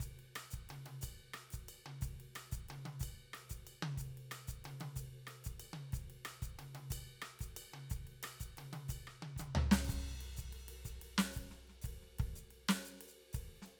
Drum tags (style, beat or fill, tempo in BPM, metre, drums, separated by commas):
Afro-Cuban bembé, beat, 122 BPM, 4/4, crash, ride, ride bell, hi-hat pedal, snare, cross-stick, high tom, floor tom, kick